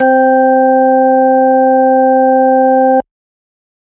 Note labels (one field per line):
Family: organ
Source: electronic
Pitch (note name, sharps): C4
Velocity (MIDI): 50